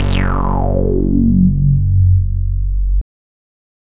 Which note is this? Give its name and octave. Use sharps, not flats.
F#1